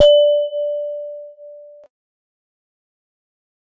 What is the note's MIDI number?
74